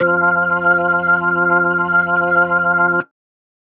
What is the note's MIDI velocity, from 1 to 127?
50